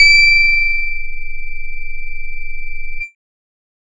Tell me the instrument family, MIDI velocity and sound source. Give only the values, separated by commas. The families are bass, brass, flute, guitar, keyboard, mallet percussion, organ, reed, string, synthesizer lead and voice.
bass, 50, synthesizer